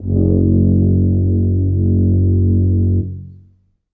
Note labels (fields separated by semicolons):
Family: brass; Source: acoustic; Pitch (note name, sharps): F#1; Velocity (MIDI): 50; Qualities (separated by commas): dark, long release, reverb